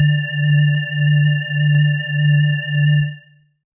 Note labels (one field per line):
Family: mallet percussion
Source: electronic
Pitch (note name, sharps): D3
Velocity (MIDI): 127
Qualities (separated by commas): bright, distorted, multiphonic